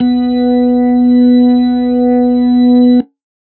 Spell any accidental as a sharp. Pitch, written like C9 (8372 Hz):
B3 (246.9 Hz)